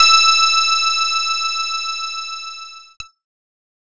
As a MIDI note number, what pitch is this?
88